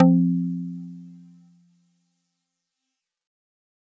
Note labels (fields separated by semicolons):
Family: mallet percussion; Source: acoustic; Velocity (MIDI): 50; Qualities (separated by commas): multiphonic